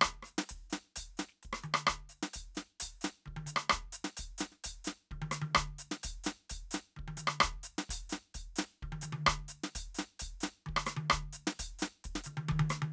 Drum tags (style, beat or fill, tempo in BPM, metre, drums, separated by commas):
Dominican merengue, beat, 130 BPM, 4/4, closed hi-hat, hi-hat pedal, snare, cross-stick, high tom, kick